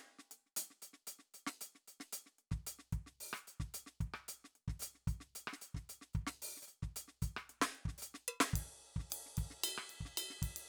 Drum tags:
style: songo; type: beat; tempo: 112 BPM; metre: 4/4; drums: ride, ride bell, closed hi-hat, open hi-hat, hi-hat pedal, percussion, snare, cross-stick, kick

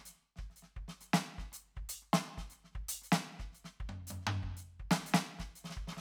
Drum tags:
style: songo; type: beat; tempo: 120 BPM; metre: 4/4; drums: crash, closed hi-hat, open hi-hat, hi-hat pedal, snare, cross-stick, high tom, kick

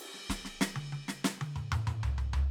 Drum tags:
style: rock; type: fill; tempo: 95 BPM; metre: 4/4; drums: ride, open hi-hat, snare, high tom, mid tom, floor tom, kick

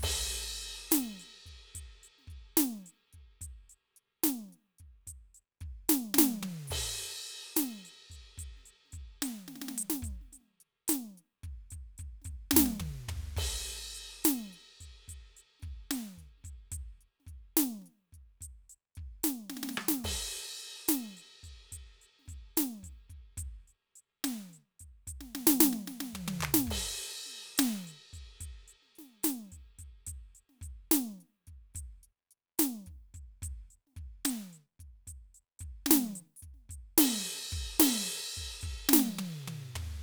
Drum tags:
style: blues shuffle; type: beat; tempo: 72 BPM; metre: 4/4; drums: crash, closed hi-hat, open hi-hat, hi-hat pedal, percussion, snare, cross-stick, high tom, mid tom, floor tom, kick

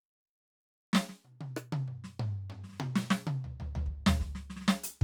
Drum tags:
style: rock; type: beat; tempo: 95 BPM; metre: 4/4; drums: closed hi-hat, snare, cross-stick, high tom, mid tom, floor tom, kick

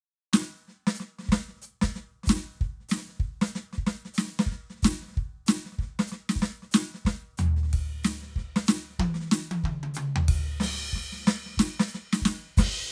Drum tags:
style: New Orleans funk; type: beat; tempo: 93 BPM; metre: 4/4; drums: crash, ride, hi-hat pedal, snare, high tom, mid tom, floor tom, kick

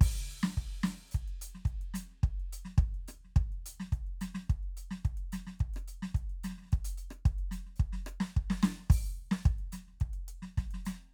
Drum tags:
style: calypso; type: beat; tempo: 108 BPM; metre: 4/4; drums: crash, closed hi-hat, open hi-hat, hi-hat pedal, snare, cross-stick, kick

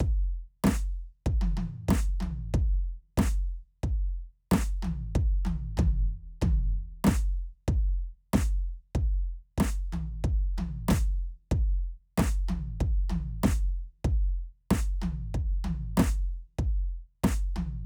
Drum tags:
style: rock; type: beat; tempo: 94 BPM; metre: 4/4; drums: snare, high tom, floor tom, kick

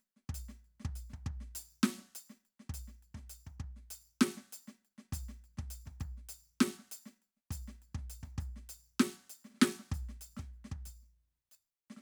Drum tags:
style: hip-hop; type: beat; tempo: 100 BPM; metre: 4/4; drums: percussion, snare, kick

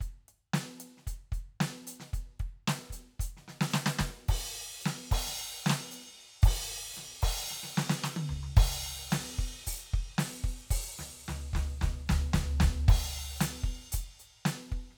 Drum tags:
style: rock; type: beat; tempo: 112 BPM; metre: 4/4; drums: crash, closed hi-hat, open hi-hat, hi-hat pedal, snare, high tom, floor tom, kick

